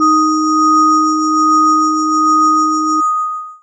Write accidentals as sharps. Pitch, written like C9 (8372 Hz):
D#4 (311.1 Hz)